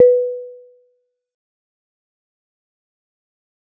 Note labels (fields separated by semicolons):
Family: mallet percussion; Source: acoustic; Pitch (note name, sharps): B4; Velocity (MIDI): 75; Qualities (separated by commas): fast decay, percussive